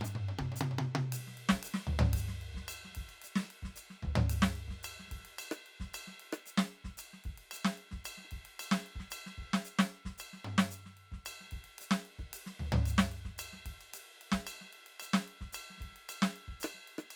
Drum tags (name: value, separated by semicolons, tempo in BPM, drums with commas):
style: songo; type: beat; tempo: 112 BPM; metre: 4/4; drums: ride, ride bell, hi-hat pedal, snare, cross-stick, high tom, mid tom, floor tom, kick